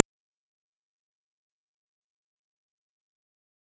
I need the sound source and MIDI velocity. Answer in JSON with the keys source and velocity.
{"source": "synthesizer", "velocity": 75}